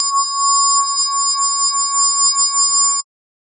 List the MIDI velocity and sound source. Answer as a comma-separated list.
75, synthesizer